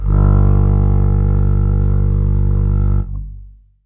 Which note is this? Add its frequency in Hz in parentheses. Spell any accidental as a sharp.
G1 (49 Hz)